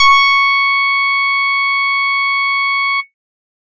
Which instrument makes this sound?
synthesizer bass